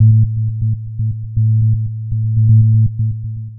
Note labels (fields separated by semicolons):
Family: synthesizer lead; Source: synthesizer; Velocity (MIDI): 75; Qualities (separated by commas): dark, long release, tempo-synced